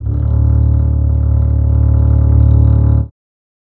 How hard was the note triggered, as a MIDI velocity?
25